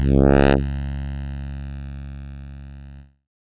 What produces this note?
synthesizer keyboard